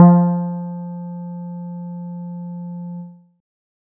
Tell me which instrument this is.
synthesizer guitar